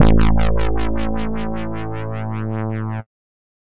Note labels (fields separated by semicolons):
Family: bass; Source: synthesizer; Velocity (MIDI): 100; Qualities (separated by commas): distorted